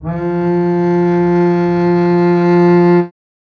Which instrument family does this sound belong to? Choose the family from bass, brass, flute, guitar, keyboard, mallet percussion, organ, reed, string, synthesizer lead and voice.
string